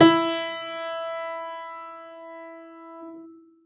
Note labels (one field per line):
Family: keyboard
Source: acoustic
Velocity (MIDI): 100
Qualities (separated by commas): reverb